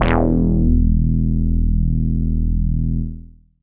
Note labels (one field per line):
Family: bass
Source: synthesizer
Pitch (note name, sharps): E1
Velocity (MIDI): 75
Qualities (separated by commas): distorted, tempo-synced